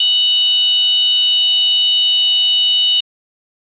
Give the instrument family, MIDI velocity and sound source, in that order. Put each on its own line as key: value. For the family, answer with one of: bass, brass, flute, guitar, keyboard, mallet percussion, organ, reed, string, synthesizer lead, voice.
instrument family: organ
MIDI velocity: 75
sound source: electronic